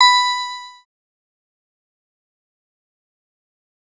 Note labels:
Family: synthesizer lead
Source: synthesizer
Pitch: B5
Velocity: 75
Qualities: distorted, fast decay

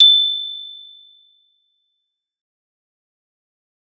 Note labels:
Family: mallet percussion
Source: acoustic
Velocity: 50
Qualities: bright, fast decay

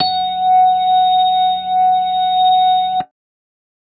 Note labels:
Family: organ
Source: electronic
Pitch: F#5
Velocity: 127

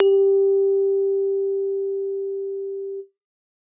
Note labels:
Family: keyboard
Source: acoustic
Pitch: G4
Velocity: 127

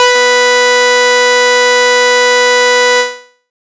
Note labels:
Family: bass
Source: synthesizer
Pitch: B4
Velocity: 50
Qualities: bright, distorted

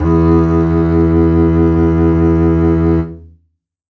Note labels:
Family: string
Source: acoustic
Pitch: E2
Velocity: 127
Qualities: reverb

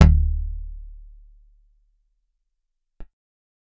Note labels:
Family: guitar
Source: acoustic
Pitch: D1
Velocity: 75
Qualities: dark

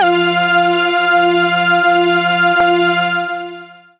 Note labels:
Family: synthesizer lead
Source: synthesizer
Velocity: 127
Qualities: bright, long release

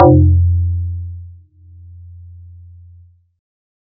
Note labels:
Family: guitar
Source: synthesizer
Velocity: 127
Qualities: dark

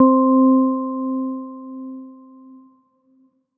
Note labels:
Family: keyboard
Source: electronic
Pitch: C4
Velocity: 100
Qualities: dark

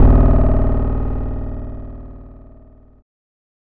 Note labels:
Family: guitar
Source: electronic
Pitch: D#0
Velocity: 25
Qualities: bright, distorted

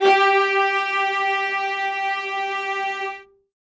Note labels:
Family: string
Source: acoustic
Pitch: G4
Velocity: 127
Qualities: reverb

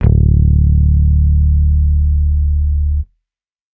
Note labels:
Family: bass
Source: electronic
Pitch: D1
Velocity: 100

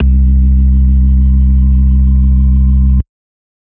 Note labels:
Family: organ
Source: electronic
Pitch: C2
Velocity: 75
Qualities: dark

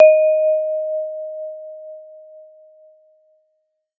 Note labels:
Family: mallet percussion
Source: acoustic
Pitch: D#5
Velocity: 100

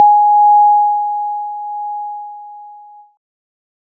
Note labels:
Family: keyboard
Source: electronic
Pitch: G#5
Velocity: 25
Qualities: multiphonic

